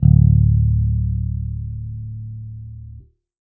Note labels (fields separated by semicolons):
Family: bass; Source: electronic; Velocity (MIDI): 25